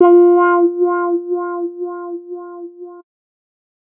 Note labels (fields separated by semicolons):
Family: bass; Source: synthesizer; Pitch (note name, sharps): F4; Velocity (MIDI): 50; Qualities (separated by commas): distorted